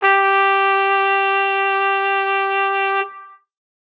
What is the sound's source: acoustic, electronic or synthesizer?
acoustic